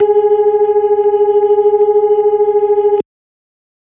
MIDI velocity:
75